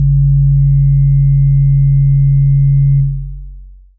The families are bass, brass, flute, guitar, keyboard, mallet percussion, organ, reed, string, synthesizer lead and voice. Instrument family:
synthesizer lead